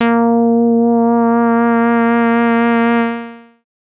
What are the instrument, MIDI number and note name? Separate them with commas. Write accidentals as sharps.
synthesizer bass, 58, A#3